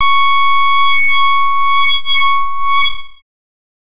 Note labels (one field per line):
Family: bass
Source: synthesizer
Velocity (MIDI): 100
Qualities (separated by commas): bright, distorted, non-linear envelope